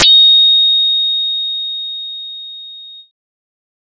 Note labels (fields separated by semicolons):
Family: bass; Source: synthesizer; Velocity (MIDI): 100; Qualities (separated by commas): bright